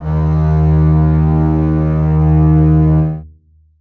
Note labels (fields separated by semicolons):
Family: string; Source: acoustic; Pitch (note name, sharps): D#2; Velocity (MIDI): 50; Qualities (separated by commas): long release, reverb